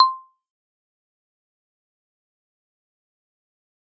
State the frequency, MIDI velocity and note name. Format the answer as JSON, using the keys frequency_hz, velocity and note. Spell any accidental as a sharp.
{"frequency_hz": 1047, "velocity": 100, "note": "C6"}